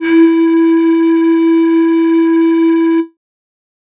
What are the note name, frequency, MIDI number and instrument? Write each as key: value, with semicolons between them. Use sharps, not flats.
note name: E4; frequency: 329.6 Hz; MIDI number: 64; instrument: synthesizer flute